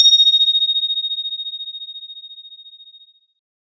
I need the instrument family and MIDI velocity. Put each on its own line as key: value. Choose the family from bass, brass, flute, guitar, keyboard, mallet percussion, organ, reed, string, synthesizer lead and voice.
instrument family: guitar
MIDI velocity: 127